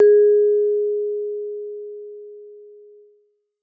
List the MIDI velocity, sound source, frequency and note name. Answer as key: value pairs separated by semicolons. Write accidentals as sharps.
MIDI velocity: 75; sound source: acoustic; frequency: 415.3 Hz; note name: G#4